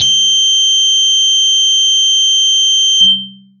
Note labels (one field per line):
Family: guitar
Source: electronic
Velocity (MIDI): 50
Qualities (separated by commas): bright, distorted, long release